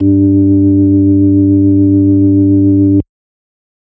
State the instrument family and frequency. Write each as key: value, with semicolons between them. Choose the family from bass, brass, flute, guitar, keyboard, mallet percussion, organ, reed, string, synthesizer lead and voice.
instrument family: organ; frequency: 98 Hz